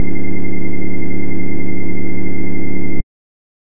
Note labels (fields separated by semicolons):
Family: bass; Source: synthesizer; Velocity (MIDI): 50